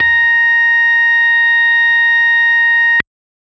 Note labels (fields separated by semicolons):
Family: organ; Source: electronic; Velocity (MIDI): 100; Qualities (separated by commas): bright